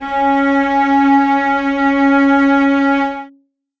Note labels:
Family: string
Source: acoustic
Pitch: C#4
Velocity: 75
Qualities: reverb

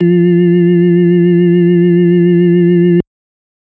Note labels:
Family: organ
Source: electronic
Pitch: F3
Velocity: 75

